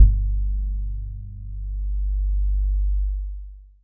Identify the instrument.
electronic mallet percussion instrument